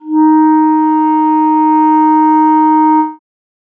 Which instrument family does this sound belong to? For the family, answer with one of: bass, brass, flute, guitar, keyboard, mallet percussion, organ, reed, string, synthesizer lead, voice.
reed